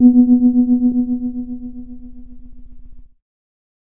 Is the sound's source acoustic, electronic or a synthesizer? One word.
electronic